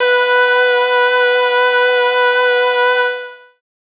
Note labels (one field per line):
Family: voice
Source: synthesizer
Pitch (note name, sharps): B4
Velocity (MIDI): 75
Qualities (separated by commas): long release